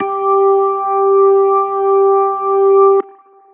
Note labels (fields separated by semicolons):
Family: organ; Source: electronic; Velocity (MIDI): 100; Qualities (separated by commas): long release